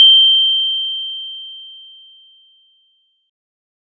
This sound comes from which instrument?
acoustic mallet percussion instrument